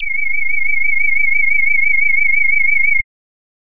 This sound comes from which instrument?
synthesizer voice